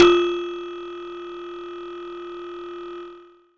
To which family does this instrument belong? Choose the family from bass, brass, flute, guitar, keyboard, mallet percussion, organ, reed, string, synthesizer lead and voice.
mallet percussion